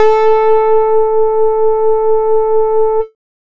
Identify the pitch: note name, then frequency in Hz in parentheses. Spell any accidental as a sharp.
A4 (440 Hz)